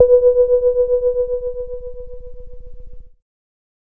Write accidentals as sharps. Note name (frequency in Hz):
B4 (493.9 Hz)